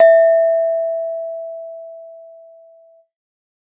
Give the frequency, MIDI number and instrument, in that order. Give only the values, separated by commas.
659.3 Hz, 76, acoustic mallet percussion instrument